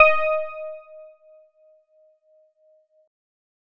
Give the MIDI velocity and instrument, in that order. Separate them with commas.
127, electronic keyboard